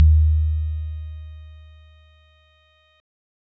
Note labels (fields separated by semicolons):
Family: keyboard; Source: electronic; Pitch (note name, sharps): D#2; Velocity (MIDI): 127; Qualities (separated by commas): dark